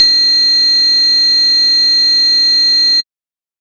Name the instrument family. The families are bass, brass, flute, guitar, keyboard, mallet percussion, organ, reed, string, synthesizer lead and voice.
bass